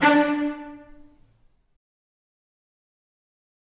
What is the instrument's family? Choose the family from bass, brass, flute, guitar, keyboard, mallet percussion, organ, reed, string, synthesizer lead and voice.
string